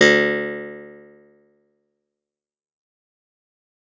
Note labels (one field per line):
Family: guitar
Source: acoustic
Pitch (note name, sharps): D2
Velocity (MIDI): 25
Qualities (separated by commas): bright, fast decay